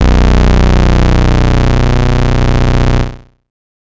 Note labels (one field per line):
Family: bass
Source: synthesizer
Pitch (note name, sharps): B0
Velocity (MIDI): 100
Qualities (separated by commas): bright, distorted